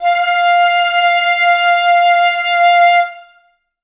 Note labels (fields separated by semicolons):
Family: reed; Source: acoustic; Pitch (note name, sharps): F5; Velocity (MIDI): 127; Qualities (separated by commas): reverb